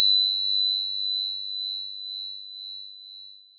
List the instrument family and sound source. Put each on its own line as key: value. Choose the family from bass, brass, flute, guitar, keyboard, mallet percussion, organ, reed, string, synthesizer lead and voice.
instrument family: mallet percussion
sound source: acoustic